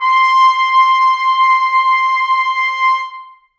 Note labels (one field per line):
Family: brass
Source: acoustic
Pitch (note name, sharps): C6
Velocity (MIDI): 100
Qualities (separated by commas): reverb